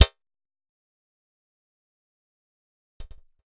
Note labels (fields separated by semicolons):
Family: bass; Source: synthesizer; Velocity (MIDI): 75; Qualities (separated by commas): fast decay, percussive